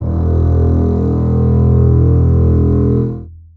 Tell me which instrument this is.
acoustic string instrument